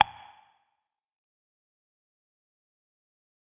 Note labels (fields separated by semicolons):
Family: guitar; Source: electronic; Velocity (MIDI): 25; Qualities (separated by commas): distorted, fast decay, percussive